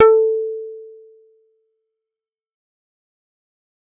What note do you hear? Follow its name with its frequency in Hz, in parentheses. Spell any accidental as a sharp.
A4 (440 Hz)